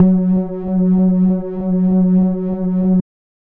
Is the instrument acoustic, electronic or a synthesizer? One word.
synthesizer